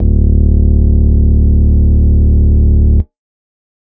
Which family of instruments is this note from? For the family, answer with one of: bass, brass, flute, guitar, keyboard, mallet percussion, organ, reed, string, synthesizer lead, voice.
organ